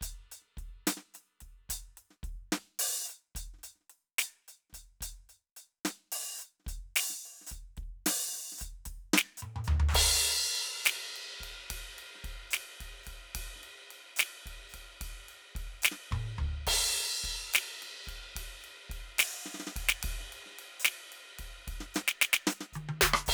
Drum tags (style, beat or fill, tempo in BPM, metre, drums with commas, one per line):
blues shuffle
beat
72 BPM
4/4
crash, ride, closed hi-hat, open hi-hat, hi-hat pedal, percussion, snare, cross-stick, high tom, mid tom, floor tom, kick